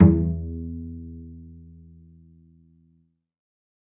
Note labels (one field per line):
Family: string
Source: acoustic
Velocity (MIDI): 75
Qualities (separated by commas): dark, reverb